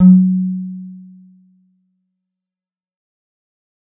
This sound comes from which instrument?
electronic guitar